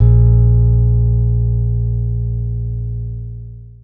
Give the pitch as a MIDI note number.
34